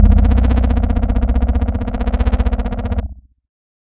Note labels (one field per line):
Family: keyboard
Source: electronic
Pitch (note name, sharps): B-1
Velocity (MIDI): 127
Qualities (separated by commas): bright, distorted, multiphonic